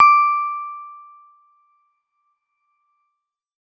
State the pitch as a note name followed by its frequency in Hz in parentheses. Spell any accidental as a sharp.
D6 (1175 Hz)